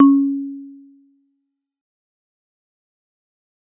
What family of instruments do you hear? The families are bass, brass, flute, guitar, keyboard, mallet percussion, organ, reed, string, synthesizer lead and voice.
mallet percussion